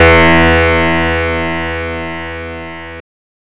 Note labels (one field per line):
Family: guitar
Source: synthesizer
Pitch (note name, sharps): E2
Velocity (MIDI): 25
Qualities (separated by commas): bright, distorted